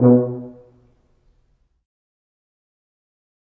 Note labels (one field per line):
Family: brass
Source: acoustic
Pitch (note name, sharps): B2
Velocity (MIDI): 25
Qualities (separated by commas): dark, fast decay, percussive, reverb